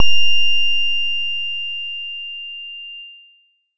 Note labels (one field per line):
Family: bass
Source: synthesizer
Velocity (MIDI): 75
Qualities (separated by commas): distorted